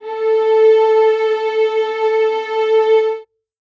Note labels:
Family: string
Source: acoustic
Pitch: A4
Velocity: 50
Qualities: reverb

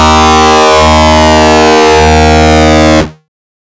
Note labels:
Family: bass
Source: synthesizer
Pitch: D#2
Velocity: 127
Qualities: bright, distorted

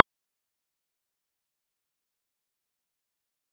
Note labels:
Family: mallet percussion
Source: acoustic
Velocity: 75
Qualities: fast decay, percussive

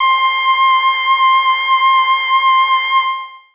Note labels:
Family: voice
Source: synthesizer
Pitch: C6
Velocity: 127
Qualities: bright

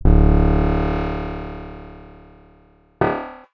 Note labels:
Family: guitar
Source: acoustic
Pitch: D1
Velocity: 50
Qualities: bright, distorted

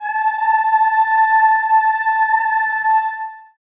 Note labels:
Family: voice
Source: acoustic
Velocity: 50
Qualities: long release, reverb

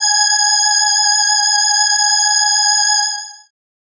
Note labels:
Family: keyboard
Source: synthesizer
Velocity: 50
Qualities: bright

